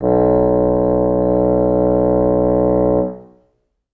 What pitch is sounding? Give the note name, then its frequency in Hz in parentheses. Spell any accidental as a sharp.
B1 (61.74 Hz)